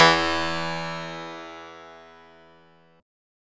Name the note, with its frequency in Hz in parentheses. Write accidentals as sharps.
E2 (82.41 Hz)